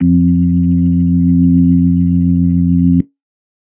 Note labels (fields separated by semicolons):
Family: organ; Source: electronic; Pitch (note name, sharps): F2; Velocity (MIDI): 50; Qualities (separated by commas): dark